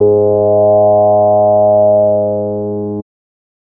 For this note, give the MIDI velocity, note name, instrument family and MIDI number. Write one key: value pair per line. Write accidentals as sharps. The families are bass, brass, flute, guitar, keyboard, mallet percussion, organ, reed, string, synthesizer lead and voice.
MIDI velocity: 25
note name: G#2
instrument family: bass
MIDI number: 44